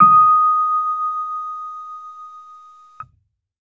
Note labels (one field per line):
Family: keyboard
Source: electronic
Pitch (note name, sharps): D#6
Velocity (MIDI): 25